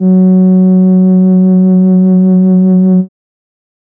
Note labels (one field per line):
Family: keyboard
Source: synthesizer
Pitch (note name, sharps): F#3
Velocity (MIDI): 25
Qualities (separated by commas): dark